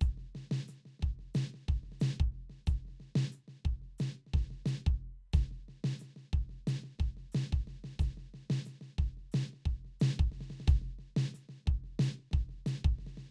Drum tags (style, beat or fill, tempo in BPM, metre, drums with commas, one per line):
folk rock
beat
90 BPM
4/4
hi-hat pedal, snare, kick